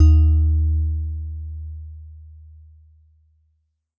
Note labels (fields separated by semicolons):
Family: mallet percussion; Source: acoustic; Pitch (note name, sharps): D#2; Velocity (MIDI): 75